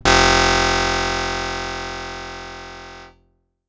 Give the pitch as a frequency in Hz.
43.65 Hz